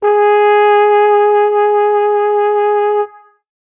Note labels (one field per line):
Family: brass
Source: acoustic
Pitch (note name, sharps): G#4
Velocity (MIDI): 25